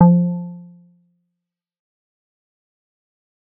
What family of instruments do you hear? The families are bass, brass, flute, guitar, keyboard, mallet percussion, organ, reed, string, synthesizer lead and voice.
bass